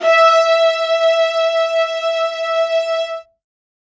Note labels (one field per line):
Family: string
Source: acoustic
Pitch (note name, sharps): E5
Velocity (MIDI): 127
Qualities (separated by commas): reverb